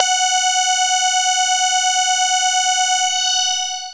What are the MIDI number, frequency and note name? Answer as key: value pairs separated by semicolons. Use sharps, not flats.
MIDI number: 78; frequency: 740 Hz; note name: F#5